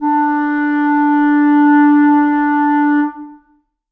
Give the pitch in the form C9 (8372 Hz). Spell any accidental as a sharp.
D4 (293.7 Hz)